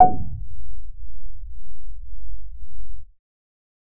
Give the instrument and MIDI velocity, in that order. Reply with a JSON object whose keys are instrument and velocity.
{"instrument": "synthesizer bass", "velocity": 25}